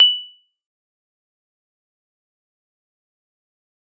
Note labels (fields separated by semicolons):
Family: mallet percussion; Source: acoustic; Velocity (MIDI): 100; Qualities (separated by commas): bright, fast decay, percussive